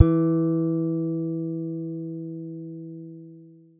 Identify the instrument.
acoustic guitar